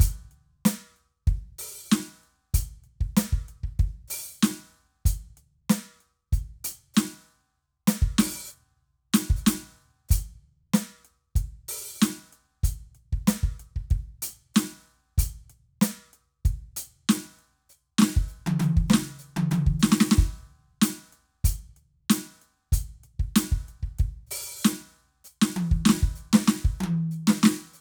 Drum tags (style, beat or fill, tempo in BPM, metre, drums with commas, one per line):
funk
beat
95 BPM
4/4
closed hi-hat, open hi-hat, hi-hat pedal, snare, high tom, mid tom, kick